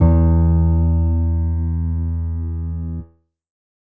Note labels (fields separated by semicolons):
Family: keyboard; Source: electronic; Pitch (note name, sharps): E2; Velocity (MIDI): 25; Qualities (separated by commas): reverb